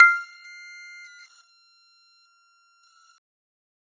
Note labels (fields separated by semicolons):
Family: mallet percussion; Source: acoustic; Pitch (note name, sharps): F6; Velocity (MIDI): 50; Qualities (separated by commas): multiphonic, percussive